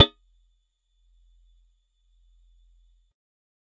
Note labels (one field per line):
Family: guitar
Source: acoustic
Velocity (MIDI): 100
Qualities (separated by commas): percussive